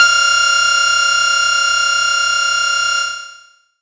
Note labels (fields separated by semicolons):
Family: bass; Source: synthesizer; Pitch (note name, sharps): F6; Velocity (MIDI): 127; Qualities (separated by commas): bright, distorted, long release